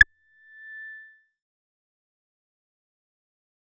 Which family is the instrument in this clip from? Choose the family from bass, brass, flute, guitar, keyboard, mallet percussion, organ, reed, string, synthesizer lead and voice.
bass